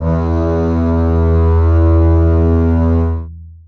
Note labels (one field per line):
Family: string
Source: acoustic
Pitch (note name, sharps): E2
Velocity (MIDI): 50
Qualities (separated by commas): long release, reverb